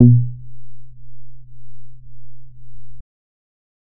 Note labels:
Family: bass; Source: synthesizer; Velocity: 50; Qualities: dark

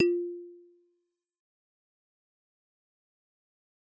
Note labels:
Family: mallet percussion; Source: acoustic; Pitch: F4; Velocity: 127; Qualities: fast decay, percussive

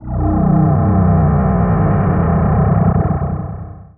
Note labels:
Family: voice; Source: synthesizer; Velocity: 100; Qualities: bright, distorted, long release

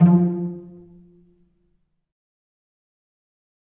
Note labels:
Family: string; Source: acoustic; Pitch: F3; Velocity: 127; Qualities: dark, fast decay, reverb

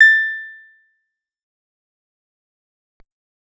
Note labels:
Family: guitar; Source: acoustic; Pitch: A6; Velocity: 25; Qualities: fast decay, percussive

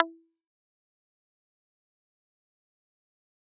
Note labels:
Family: guitar; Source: electronic; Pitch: E4; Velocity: 127; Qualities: fast decay, percussive

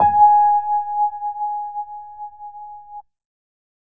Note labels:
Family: keyboard; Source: electronic; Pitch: G#5; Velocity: 25; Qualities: reverb

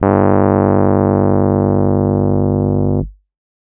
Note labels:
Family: keyboard; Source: electronic; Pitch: G1; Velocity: 50; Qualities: distorted

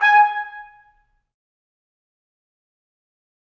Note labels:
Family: brass; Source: acoustic; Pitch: G#5; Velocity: 25; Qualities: fast decay, percussive, reverb

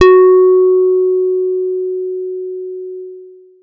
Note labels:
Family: guitar; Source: electronic; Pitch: F#4; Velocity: 75; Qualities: long release

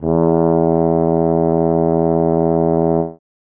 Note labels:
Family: brass; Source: acoustic; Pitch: E2; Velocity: 100; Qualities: dark

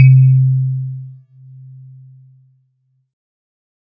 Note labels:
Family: keyboard; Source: synthesizer; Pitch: C3; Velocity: 100

